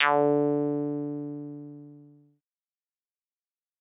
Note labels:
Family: synthesizer lead; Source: synthesizer; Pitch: D3; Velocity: 127; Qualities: distorted, fast decay

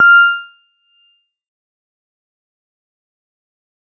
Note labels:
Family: mallet percussion; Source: electronic; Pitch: F6; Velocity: 50; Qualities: fast decay, percussive

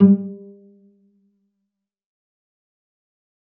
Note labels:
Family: string; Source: acoustic; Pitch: G3; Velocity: 75; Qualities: dark, fast decay, percussive, reverb

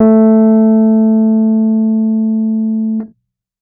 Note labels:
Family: keyboard; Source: electronic; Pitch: A3; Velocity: 100; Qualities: dark

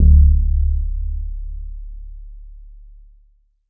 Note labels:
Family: guitar; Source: synthesizer; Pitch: D1; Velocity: 75; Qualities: dark

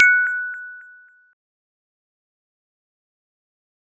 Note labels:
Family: mallet percussion; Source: acoustic; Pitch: F#6; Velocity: 25; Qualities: fast decay

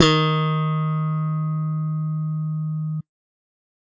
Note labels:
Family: bass; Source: electronic; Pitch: D#3; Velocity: 100; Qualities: bright

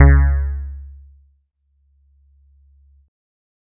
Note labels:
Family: keyboard; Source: electronic; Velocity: 100

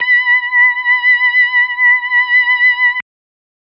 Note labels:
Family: organ; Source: electronic; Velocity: 50

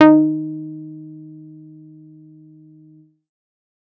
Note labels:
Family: bass; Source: synthesizer; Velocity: 100; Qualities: dark

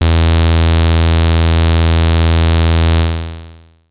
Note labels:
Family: bass; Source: synthesizer; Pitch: E2; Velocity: 127; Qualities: bright, distorted, long release

